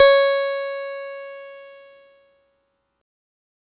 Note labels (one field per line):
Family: keyboard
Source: electronic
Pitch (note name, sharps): C#5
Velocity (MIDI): 25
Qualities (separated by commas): bright, distorted